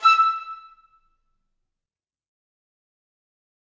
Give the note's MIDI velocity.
75